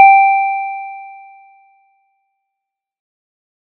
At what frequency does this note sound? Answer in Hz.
784 Hz